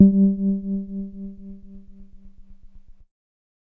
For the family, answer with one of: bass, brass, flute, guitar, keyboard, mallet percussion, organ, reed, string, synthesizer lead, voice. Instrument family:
keyboard